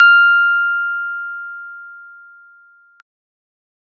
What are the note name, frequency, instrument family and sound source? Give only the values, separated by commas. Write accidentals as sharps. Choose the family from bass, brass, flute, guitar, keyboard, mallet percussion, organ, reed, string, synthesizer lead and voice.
F6, 1397 Hz, keyboard, electronic